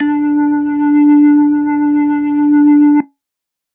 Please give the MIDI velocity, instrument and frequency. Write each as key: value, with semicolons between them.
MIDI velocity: 25; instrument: electronic organ; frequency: 293.7 Hz